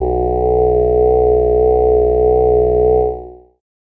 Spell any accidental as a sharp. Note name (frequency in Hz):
B1 (61.74 Hz)